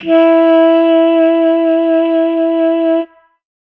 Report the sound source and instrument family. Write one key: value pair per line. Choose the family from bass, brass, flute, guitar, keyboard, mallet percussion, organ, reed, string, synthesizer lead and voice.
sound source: acoustic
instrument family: reed